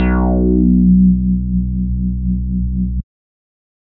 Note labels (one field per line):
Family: bass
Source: synthesizer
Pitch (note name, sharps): B1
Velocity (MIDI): 127